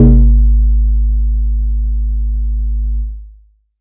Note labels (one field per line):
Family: mallet percussion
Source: acoustic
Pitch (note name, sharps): G#1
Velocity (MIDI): 127